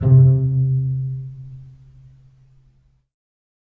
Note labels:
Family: string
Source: acoustic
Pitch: C3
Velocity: 50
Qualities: dark, reverb

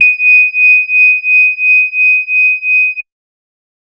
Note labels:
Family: organ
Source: electronic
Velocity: 100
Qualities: bright

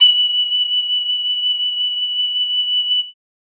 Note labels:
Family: flute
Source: acoustic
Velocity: 127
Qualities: bright

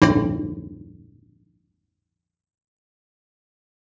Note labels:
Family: guitar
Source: acoustic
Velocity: 25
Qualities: fast decay

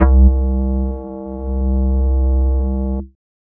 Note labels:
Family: flute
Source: synthesizer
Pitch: C2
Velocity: 100

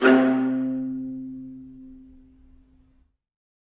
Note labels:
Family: string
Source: acoustic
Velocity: 100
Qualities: reverb

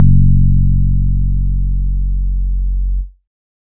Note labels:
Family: keyboard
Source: electronic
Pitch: F#1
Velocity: 127

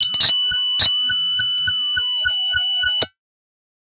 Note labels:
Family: guitar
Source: electronic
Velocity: 50

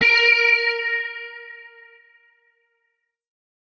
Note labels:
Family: guitar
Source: electronic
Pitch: A#4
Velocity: 50

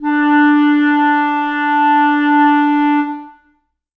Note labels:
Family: reed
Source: acoustic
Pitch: D4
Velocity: 100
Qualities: dark, reverb

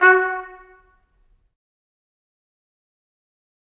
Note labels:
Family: brass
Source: acoustic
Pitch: F#4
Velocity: 25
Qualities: fast decay, percussive, reverb

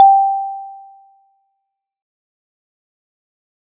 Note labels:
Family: mallet percussion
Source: acoustic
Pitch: G5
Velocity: 100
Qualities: fast decay

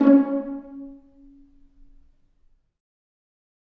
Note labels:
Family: string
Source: acoustic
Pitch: C#4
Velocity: 127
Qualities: dark, reverb

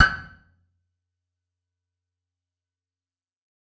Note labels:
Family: guitar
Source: electronic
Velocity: 127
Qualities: fast decay, percussive, reverb

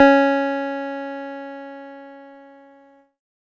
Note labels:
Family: keyboard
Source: electronic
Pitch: C#4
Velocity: 25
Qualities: distorted

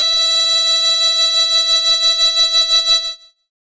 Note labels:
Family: bass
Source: synthesizer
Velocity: 75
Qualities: bright, distorted

